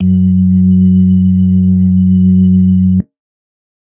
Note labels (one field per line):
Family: organ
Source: electronic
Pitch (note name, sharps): F#2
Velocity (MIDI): 75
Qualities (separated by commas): dark